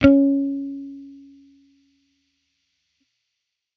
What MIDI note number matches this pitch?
61